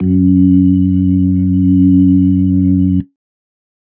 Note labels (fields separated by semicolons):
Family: organ; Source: electronic; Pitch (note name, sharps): F#2; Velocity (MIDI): 75; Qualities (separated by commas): dark